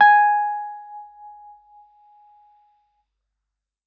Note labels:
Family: keyboard; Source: electronic; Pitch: G#5; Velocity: 100

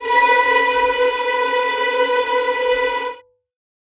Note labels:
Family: string; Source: acoustic; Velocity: 25; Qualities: bright, non-linear envelope, reverb

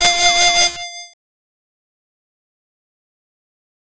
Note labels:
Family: bass; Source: synthesizer; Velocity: 127; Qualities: bright, distorted, fast decay, multiphonic

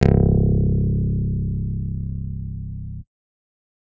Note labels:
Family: keyboard; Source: electronic; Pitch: C1; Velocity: 127

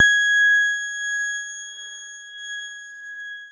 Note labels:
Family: keyboard; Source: electronic; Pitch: G#6; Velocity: 127; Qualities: long release

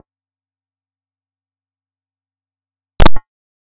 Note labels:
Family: bass; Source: synthesizer; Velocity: 50; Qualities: percussive, reverb

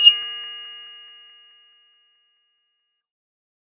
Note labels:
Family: bass; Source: synthesizer; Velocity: 100; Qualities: bright, distorted

